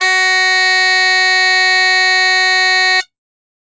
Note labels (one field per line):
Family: flute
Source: acoustic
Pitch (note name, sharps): F#4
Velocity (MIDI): 75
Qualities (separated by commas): bright, reverb